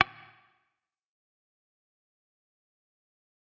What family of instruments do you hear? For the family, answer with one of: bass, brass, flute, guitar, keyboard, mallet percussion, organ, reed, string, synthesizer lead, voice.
guitar